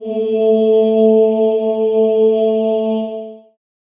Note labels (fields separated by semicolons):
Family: voice; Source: acoustic; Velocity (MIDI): 127; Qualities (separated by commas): dark, reverb